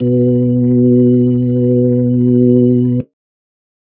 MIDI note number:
47